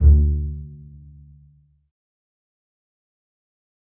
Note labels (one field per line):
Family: string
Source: acoustic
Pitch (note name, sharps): D2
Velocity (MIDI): 75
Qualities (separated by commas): dark, fast decay, reverb